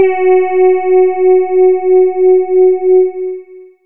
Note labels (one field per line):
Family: voice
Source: synthesizer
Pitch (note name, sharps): F#4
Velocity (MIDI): 25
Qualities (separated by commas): long release